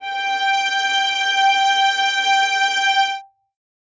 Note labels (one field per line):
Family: string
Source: acoustic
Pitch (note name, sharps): G5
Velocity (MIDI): 75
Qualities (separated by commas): reverb